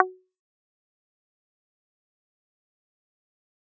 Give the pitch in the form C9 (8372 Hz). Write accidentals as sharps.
F#4 (370 Hz)